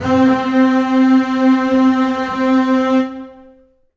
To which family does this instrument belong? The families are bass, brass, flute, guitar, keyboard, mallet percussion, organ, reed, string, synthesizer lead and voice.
string